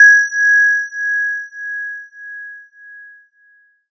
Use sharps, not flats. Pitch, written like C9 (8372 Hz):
G#6 (1661 Hz)